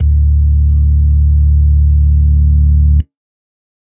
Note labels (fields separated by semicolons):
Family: organ; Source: electronic; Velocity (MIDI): 75; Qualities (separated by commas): dark